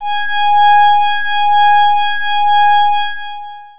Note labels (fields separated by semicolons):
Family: organ; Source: electronic; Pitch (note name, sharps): G#5; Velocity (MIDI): 25; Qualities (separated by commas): distorted, long release